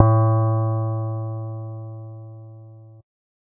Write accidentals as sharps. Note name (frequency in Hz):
A2 (110 Hz)